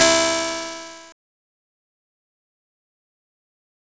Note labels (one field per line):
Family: guitar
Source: electronic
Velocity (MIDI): 75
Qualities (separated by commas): bright, distorted, fast decay